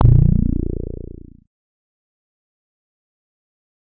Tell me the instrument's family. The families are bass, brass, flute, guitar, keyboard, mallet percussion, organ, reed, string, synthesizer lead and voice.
bass